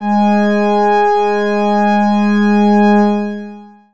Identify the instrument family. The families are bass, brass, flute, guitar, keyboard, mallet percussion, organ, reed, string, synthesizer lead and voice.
organ